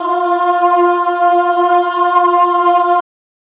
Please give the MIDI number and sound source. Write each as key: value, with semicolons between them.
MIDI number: 65; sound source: electronic